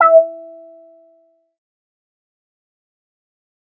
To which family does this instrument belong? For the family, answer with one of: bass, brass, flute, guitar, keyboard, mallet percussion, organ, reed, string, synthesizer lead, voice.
bass